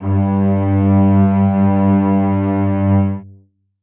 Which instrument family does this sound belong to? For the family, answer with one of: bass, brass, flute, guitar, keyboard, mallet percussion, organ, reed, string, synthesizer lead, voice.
string